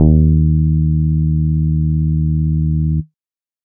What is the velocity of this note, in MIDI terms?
75